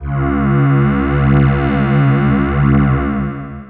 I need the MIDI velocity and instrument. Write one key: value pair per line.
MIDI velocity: 50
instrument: synthesizer voice